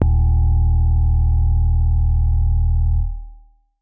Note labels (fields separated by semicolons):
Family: keyboard; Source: acoustic; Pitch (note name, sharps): D#1; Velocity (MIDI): 100